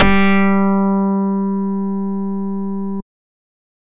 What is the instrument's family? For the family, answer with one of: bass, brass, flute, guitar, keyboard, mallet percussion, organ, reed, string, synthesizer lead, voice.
bass